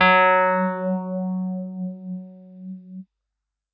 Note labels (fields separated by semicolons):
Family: keyboard; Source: electronic; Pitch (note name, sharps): F#3; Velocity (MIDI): 127